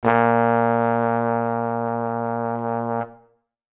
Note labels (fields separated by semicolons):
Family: brass; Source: acoustic; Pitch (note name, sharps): A#2; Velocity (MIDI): 75